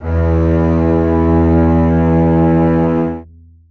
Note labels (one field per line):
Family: string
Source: acoustic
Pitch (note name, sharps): E2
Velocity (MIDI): 75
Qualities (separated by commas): long release, reverb